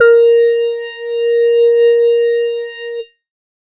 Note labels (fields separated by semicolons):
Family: organ; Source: electronic; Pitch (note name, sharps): A#4; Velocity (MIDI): 127